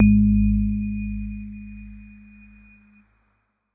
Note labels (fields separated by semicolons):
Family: keyboard; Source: electronic; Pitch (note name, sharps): G#1; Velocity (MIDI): 100; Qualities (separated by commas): dark